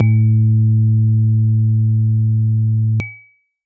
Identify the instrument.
electronic keyboard